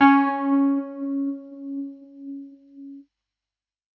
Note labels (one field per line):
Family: keyboard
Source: electronic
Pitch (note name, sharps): C#4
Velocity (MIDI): 100